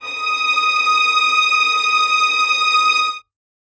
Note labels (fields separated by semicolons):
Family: string; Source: acoustic; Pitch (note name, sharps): D#6; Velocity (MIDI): 75; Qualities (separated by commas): reverb